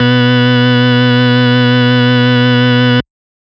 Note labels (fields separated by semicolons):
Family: organ; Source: electronic; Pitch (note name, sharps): B2; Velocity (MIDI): 127; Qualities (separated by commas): bright, distorted